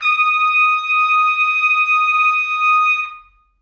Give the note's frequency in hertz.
1245 Hz